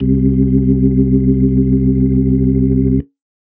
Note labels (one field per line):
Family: organ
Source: electronic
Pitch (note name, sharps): C2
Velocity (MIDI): 75